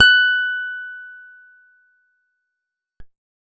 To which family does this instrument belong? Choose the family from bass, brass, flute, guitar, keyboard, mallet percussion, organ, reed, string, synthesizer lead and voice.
guitar